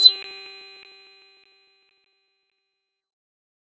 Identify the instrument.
synthesizer bass